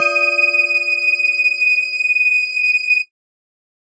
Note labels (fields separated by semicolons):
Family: mallet percussion; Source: electronic; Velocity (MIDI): 127